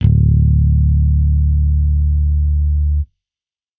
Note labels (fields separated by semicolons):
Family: bass; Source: electronic; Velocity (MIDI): 127; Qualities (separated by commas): distorted